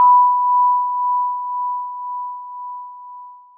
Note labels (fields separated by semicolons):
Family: mallet percussion; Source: acoustic; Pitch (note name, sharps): B5; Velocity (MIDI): 127; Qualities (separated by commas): bright, long release